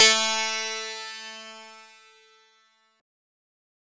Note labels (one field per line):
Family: synthesizer lead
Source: synthesizer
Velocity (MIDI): 100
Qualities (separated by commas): bright, distorted